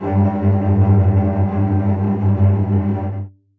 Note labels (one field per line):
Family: string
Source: acoustic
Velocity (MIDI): 75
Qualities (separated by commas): bright, non-linear envelope, reverb